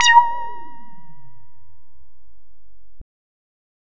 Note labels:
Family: bass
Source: synthesizer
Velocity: 75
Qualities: distorted

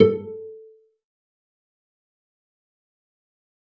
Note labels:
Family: string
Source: acoustic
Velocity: 25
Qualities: fast decay, percussive, reverb

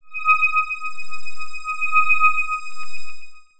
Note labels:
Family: synthesizer lead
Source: synthesizer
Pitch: D#6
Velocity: 25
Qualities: long release, non-linear envelope

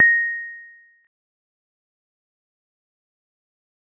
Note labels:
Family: guitar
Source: synthesizer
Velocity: 50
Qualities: dark, fast decay, percussive

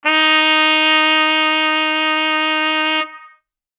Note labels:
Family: brass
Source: acoustic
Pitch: D#4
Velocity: 100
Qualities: distorted

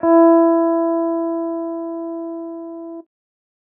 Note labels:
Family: guitar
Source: electronic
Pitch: E4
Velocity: 25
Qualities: non-linear envelope

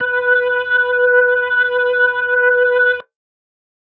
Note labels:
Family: organ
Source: electronic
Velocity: 25

